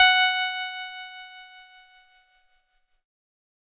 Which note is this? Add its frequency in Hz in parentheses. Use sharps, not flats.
F#5 (740 Hz)